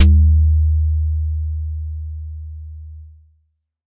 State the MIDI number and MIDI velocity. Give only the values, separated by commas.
39, 50